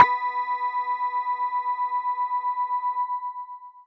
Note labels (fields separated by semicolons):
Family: mallet percussion; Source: electronic; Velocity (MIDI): 100; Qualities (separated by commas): long release